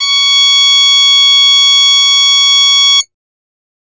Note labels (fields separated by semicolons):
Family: flute; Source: acoustic; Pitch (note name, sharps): C#6; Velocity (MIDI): 50; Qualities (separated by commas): bright, reverb